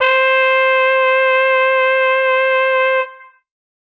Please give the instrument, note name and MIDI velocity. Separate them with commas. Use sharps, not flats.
acoustic brass instrument, C5, 100